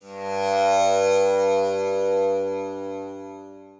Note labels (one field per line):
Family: guitar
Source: acoustic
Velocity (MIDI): 50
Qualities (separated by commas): long release, multiphonic, reverb